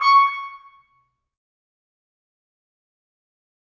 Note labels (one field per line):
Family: brass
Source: acoustic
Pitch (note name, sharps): C#6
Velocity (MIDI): 75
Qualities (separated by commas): fast decay, percussive, reverb